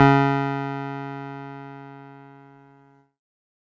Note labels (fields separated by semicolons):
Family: keyboard; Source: electronic; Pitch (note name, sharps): C#3; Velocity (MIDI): 127; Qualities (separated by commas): distorted